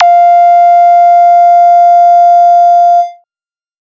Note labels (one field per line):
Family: bass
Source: synthesizer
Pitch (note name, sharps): F5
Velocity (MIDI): 100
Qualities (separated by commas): bright, distorted